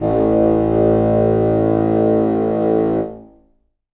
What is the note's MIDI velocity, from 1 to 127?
50